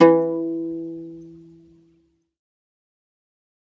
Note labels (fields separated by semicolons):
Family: string; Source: acoustic; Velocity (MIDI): 25; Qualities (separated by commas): fast decay, reverb